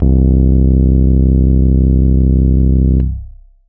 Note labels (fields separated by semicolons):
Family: keyboard; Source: electronic; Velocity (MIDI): 127; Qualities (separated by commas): distorted, long release